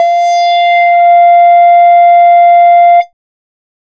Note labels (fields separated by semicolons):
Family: bass; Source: synthesizer; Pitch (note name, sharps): F5; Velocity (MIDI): 127; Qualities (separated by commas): distorted